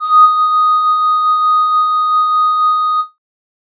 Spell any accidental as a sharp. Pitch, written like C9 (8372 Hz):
D#6 (1245 Hz)